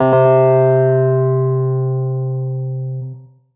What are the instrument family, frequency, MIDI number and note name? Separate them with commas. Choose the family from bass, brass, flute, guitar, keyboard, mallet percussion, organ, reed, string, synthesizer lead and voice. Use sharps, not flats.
keyboard, 130.8 Hz, 48, C3